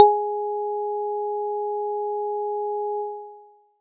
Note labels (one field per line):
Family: mallet percussion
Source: acoustic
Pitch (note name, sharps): G#4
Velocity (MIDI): 25